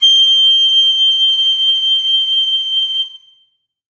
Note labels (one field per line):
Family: flute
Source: acoustic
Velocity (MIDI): 127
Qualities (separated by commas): bright, reverb